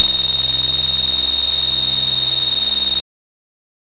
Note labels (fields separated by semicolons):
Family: bass; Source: synthesizer; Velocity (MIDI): 50; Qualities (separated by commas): bright, distorted